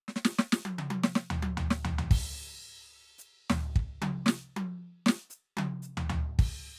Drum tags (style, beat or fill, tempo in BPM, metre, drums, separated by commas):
rock, fill, 112 BPM, 4/4, crash, hi-hat pedal, snare, high tom, mid tom, floor tom, kick